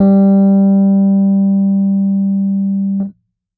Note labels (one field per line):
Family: keyboard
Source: electronic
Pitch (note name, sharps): G3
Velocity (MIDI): 100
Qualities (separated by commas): dark